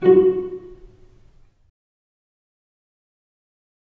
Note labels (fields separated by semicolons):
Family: string; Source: acoustic; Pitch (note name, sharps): F#4; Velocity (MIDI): 50; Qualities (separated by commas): fast decay, reverb